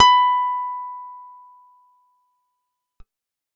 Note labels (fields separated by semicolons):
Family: guitar; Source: acoustic; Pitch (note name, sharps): B5; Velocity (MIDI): 100